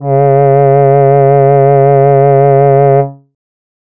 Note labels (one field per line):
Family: voice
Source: synthesizer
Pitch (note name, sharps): C#3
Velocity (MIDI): 100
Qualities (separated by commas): distorted